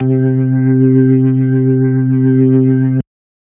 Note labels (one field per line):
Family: organ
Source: electronic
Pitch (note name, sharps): C3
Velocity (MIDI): 25